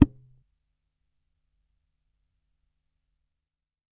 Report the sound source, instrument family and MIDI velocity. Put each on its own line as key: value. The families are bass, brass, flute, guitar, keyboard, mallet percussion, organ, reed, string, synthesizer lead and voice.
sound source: electronic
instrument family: bass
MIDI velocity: 25